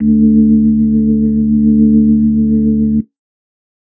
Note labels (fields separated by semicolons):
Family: organ; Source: electronic; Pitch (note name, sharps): D2; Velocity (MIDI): 75